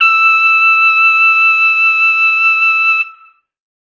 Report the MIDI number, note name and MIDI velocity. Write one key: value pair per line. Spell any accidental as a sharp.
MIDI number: 88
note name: E6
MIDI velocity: 100